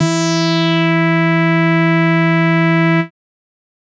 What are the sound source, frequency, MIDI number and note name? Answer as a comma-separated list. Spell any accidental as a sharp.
synthesizer, 164.8 Hz, 52, E3